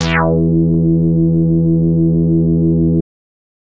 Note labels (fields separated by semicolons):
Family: bass; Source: synthesizer; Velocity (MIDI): 127; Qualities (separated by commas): distorted